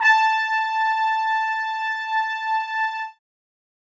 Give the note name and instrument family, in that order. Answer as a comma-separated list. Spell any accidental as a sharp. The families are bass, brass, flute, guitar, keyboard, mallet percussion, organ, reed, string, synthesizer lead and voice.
A5, brass